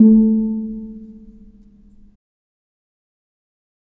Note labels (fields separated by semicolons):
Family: mallet percussion; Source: acoustic; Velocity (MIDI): 50; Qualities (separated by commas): fast decay, reverb